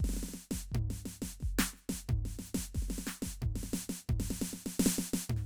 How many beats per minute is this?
89 BPM